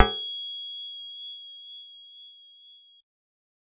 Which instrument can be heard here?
synthesizer bass